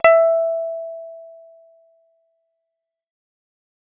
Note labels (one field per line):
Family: bass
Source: synthesizer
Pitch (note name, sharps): E5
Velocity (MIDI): 25